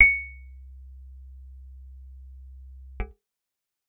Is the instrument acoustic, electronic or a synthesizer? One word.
acoustic